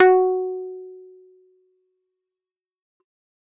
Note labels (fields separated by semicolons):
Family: keyboard; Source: electronic; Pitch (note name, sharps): F#4; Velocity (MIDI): 50; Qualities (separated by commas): fast decay